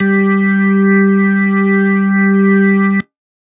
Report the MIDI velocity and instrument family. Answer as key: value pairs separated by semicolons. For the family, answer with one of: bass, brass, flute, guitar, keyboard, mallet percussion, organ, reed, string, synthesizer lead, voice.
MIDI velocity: 75; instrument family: organ